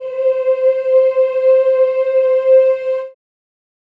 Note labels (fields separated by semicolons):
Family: voice; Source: acoustic; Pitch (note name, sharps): C5; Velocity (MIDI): 50; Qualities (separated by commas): reverb